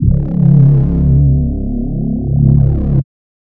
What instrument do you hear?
synthesizer voice